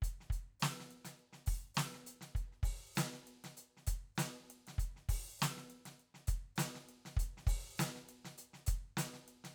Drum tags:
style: funk; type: beat; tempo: 100 BPM; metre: 4/4; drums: closed hi-hat, open hi-hat, hi-hat pedal, snare, kick

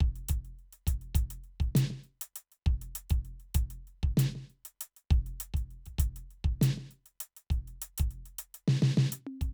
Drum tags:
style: hip-hop; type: beat; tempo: 100 BPM; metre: 4/4; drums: closed hi-hat, snare, high tom, kick

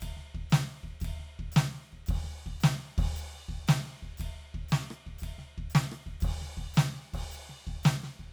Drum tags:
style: rock; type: beat; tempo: 115 BPM; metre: 4/4; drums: crash, ride, percussion, snare, cross-stick, kick

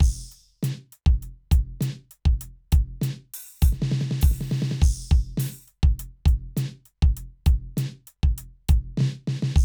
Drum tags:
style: rock; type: beat; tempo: 100 BPM; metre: 4/4; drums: crash, closed hi-hat, open hi-hat, hi-hat pedal, snare, kick

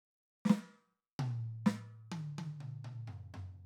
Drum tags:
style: indie rock; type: fill; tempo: 63 BPM; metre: 4/4; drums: snare, high tom, mid tom, floor tom

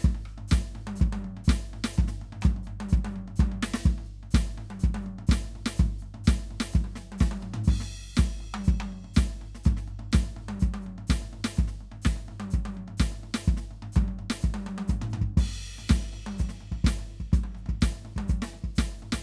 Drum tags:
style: prog rock; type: beat; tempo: 125 BPM; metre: 4/4; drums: crash, hi-hat pedal, snare, cross-stick, high tom, floor tom, kick

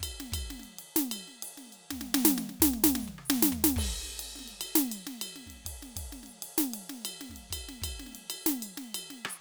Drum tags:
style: Afro-Cuban; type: beat; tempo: 128 BPM; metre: 4/4; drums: crash, ride, ride bell, hi-hat pedal, snare, cross-stick, mid tom, floor tom, kick

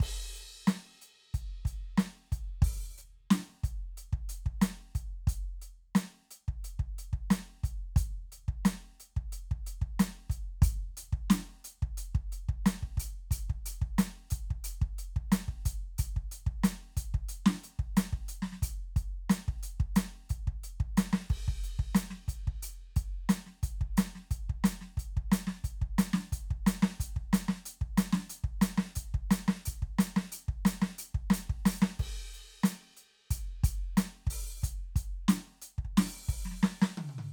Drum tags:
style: rock; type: beat; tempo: 90 BPM; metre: 4/4; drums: crash, closed hi-hat, open hi-hat, hi-hat pedal, snare, high tom, kick

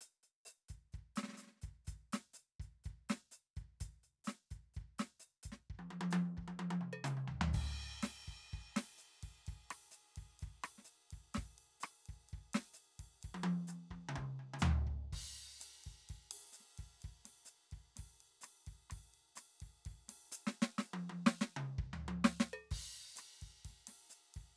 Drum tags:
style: bossa nova; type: beat; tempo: 127 BPM; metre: 4/4; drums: crash, ride, closed hi-hat, open hi-hat, hi-hat pedal, percussion, snare, cross-stick, high tom, mid tom, floor tom, kick

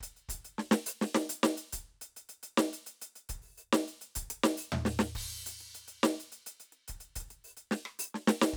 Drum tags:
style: rock; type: beat; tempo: 140 BPM; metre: 4/4; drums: crash, closed hi-hat, open hi-hat, hi-hat pedal, snare, cross-stick, floor tom, kick

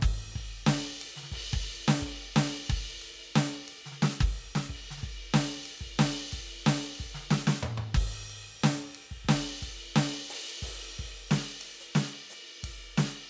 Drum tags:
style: rock; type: beat; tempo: 90 BPM; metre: 4/4; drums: crash, ride, open hi-hat, hi-hat pedal, snare, high tom, kick

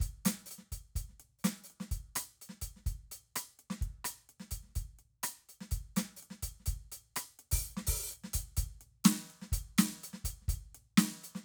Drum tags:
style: Middle Eastern; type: beat; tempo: 126 BPM; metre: 4/4; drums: closed hi-hat, open hi-hat, hi-hat pedal, snare, cross-stick, kick

